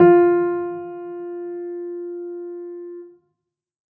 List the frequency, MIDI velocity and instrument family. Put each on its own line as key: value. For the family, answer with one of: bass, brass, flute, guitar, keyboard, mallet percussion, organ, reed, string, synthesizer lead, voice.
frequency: 349.2 Hz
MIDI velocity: 75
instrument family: keyboard